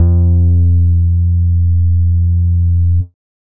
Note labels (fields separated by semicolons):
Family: bass; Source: synthesizer; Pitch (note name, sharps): F2; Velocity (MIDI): 75